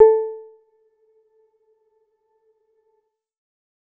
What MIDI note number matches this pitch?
69